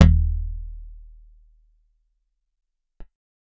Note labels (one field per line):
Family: guitar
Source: acoustic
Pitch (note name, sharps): D#1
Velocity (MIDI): 127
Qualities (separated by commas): dark